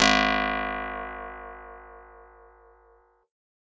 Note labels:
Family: guitar; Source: acoustic; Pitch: G#1; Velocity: 100; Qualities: bright

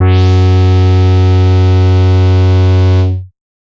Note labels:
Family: bass; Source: synthesizer; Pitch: F#2; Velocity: 75; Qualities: bright, distorted

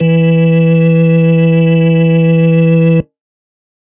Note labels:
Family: organ; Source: electronic; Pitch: E3; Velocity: 75; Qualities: distorted

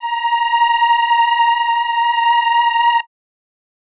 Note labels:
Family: reed; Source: acoustic; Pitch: A#5; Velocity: 100

